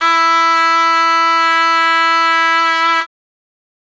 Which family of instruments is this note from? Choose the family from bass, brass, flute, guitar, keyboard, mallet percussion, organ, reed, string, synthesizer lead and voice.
reed